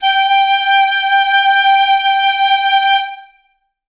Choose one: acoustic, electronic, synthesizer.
acoustic